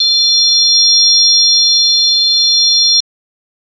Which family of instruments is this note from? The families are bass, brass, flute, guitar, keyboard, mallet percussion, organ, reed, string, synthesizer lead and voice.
organ